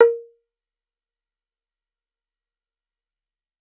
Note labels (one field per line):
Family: bass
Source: synthesizer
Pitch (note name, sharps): A#4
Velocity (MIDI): 75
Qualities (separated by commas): fast decay, percussive